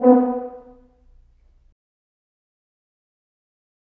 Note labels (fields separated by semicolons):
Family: brass; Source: acoustic; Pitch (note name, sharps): B3; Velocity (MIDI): 50; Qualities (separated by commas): dark, fast decay, percussive, reverb